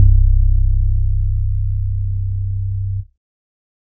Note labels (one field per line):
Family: organ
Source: electronic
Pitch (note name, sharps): C1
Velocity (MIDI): 50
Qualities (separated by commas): dark